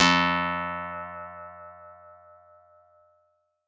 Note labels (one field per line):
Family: guitar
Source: acoustic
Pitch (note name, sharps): F2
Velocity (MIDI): 100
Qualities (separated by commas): bright